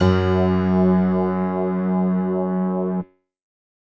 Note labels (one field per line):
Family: keyboard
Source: electronic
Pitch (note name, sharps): F#2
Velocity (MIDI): 127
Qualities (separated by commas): reverb